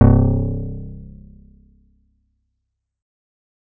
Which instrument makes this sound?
synthesizer bass